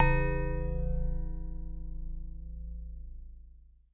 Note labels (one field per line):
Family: mallet percussion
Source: acoustic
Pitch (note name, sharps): A0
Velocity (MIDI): 127